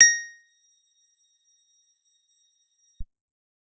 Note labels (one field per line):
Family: guitar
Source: acoustic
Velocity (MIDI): 100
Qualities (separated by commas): percussive